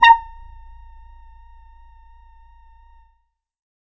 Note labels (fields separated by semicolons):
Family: bass; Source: synthesizer; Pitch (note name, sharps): A#5; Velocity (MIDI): 25; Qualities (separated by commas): distorted, percussive, tempo-synced